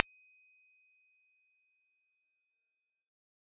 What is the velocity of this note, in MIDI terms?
127